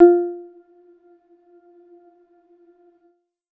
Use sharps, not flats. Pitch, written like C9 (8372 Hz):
F4 (349.2 Hz)